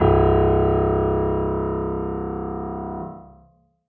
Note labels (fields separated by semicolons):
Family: keyboard; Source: acoustic; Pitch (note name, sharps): C1; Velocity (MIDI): 100